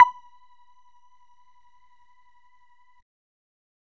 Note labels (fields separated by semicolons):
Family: bass; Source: synthesizer; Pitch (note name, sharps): B5; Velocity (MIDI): 25; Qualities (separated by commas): percussive